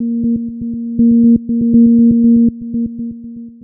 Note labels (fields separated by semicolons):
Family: synthesizer lead; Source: synthesizer; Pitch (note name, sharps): A#3; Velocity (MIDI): 75; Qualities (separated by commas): dark, long release, tempo-synced